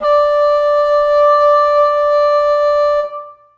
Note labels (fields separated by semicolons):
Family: reed; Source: acoustic; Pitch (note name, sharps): D5; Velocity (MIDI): 75; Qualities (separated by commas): reverb